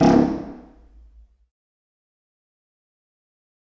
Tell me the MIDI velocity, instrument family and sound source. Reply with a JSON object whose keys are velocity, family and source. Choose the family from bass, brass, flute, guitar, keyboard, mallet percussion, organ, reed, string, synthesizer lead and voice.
{"velocity": 100, "family": "reed", "source": "acoustic"}